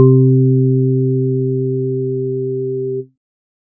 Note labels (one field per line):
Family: organ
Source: electronic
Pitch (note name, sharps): C3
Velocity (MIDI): 50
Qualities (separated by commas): dark